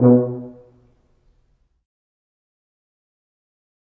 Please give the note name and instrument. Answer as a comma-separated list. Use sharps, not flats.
B2, acoustic brass instrument